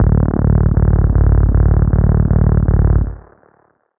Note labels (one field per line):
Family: bass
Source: synthesizer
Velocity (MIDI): 100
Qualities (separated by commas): reverb